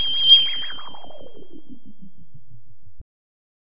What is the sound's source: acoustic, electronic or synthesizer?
synthesizer